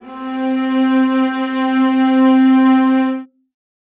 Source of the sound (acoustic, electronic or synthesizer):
acoustic